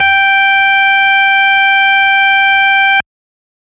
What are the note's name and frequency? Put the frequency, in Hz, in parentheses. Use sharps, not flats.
G5 (784 Hz)